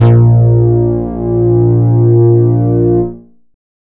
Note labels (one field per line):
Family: bass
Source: synthesizer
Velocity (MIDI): 75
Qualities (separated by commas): distorted